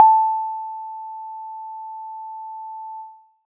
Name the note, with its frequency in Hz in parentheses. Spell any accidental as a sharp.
A5 (880 Hz)